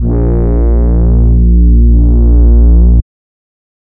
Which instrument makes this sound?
synthesizer reed instrument